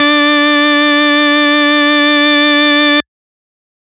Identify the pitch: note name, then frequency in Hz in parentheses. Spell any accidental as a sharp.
D4 (293.7 Hz)